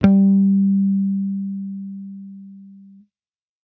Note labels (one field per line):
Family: bass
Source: electronic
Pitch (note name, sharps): G3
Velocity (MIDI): 127